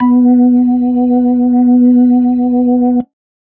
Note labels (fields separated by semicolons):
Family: organ; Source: electronic; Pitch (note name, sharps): B3; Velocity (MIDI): 127